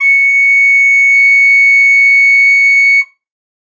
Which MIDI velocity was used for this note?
25